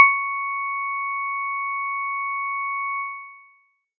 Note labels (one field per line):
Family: mallet percussion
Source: acoustic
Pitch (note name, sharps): C#6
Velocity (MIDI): 127